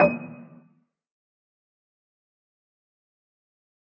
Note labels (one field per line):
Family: keyboard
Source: acoustic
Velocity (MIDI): 25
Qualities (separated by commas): fast decay, percussive, reverb